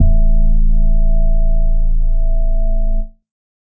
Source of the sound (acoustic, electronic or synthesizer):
electronic